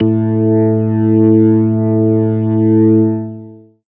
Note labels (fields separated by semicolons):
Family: organ; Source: electronic; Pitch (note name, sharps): A2; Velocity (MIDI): 50; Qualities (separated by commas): distorted, long release